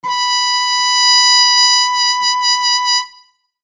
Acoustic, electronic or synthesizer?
acoustic